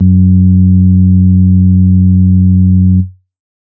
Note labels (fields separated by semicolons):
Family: organ; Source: electronic; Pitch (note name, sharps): F#2; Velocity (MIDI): 100; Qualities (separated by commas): dark